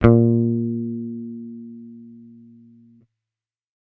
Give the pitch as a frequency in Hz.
116.5 Hz